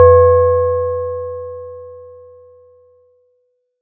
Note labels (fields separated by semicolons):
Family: mallet percussion; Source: acoustic; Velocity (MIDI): 50